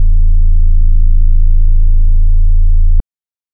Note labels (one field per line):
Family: organ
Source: electronic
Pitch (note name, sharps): A0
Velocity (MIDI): 100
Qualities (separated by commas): dark